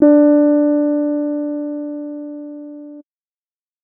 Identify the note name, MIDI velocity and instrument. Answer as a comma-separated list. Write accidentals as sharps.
D4, 50, electronic keyboard